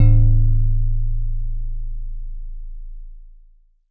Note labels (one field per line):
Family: mallet percussion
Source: acoustic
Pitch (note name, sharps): A0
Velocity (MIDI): 25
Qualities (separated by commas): dark, long release